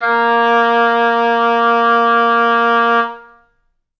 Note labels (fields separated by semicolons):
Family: reed; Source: acoustic; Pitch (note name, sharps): A#3; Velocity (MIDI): 100; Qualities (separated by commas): reverb